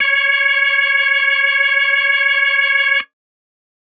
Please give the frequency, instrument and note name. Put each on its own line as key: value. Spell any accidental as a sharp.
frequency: 554.4 Hz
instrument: electronic organ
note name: C#5